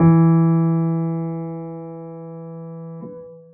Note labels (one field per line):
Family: keyboard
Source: acoustic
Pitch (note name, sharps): E3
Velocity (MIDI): 25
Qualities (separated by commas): long release